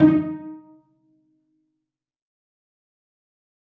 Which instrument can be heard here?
acoustic string instrument